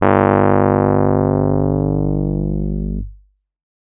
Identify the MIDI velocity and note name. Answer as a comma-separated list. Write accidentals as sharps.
75, G1